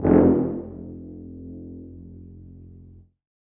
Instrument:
acoustic brass instrument